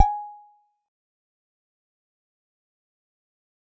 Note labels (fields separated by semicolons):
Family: guitar; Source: electronic; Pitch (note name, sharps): G#5; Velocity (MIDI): 25; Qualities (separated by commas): fast decay, percussive, reverb